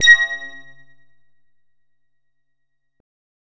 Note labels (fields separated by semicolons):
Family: bass; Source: synthesizer; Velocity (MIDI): 100; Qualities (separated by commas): bright, distorted, percussive